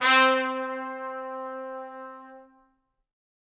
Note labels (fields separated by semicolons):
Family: brass; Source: acoustic; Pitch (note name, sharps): C4; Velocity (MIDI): 25; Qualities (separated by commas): bright, reverb